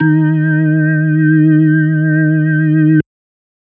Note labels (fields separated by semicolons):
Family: organ; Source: electronic; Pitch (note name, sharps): D#3; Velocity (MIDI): 25